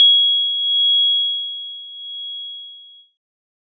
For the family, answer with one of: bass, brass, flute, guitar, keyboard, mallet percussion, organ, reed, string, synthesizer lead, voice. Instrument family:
keyboard